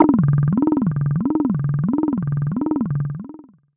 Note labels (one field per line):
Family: voice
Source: synthesizer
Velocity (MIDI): 127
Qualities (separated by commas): long release, non-linear envelope, tempo-synced